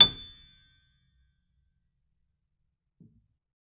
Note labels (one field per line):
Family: keyboard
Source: acoustic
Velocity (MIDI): 75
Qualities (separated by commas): percussive